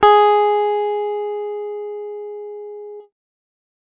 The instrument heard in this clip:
electronic guitar